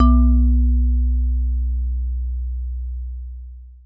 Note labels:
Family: mallet percussion; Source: acoustic; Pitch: B1; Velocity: 75; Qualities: dark, long release, reverb

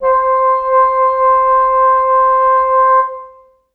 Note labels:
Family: reed; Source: acoustic; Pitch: C5; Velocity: 50; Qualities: reverb

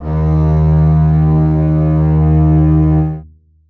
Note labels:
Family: string; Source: acoustic; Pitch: D#2; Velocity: 75; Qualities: reverb

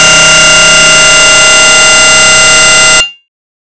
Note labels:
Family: bass; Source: synthesizer; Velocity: 25; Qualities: bright, distorted

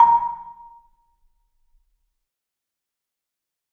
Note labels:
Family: mallet percussion; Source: acoustic; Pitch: A#5; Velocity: 100; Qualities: fast decay, percussive, reverb

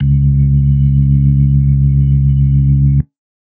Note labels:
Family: organ; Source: electronic; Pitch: C#2; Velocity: 25; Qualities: dark

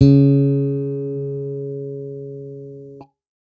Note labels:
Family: bass; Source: electronic; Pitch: C#3; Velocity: 50

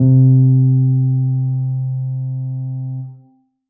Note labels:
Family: keyboard; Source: acoustic; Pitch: C3; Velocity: 25; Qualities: dark

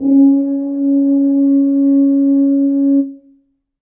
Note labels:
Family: brass; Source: acoustic; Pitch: C#4; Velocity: 25; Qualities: dark, reverb

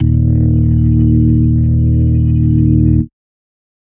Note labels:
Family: organ; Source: electronic; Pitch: D#1; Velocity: 75; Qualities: dark, distorted

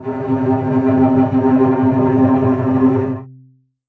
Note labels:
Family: string; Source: acoustic; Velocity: 25; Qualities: long release, non-linear envelope, reverb

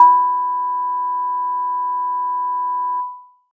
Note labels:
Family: keyboard; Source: electronic; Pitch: B5; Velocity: 25

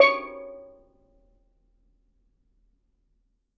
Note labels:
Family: mallet percussion; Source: acoustic; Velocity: 100; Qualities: percussive, reverb

